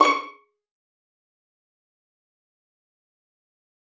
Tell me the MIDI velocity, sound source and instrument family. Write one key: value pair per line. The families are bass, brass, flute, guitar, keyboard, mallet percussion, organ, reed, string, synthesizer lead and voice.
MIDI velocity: 50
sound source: acoustic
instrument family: string